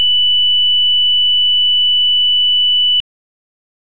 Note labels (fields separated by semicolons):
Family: organ; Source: electronic; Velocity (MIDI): 127; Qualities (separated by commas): bright